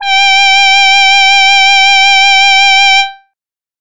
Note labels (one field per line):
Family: voice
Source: synthesizer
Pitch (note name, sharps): G5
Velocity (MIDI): 127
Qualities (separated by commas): bright